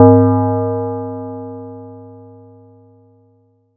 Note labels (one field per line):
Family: mallet percussion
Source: acoustic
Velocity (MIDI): 127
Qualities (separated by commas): multiphonic